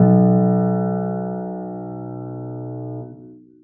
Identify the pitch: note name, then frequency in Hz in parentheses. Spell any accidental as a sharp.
B1 (61.74 Hz)